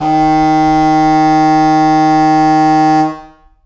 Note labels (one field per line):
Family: reed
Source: acoustic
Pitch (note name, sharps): D#3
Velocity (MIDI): 127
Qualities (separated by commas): distorted, long release, reverb